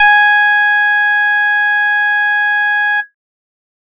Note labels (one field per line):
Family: bass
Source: synthesizer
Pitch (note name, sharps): G#5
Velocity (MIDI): 25